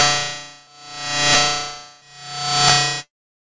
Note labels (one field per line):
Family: guitar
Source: electronic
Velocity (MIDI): 50